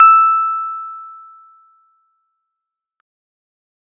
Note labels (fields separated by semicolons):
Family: keyboard; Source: electronic; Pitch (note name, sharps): E6; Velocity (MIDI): 50; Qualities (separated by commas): fast decay